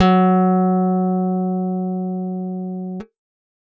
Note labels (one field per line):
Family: guitar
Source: acoustic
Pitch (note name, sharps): F#3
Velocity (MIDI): 100